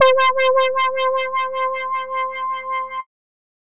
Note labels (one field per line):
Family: bass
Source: synthesizer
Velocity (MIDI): 100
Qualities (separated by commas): distorted